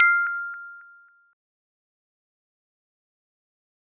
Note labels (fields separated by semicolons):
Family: mallet percussion; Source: acoustic; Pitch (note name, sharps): F6; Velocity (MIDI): 25; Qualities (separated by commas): fast decay